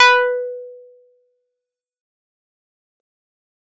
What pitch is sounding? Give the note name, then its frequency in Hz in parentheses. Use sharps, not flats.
B4 (493.9 Hz)